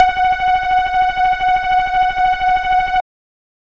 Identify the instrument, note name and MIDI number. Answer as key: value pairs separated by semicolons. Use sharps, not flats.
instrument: synthesizer bass; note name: F#5; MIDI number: 78